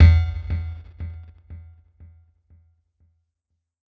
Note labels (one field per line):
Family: keyboard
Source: electronic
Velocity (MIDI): 100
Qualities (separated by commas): bright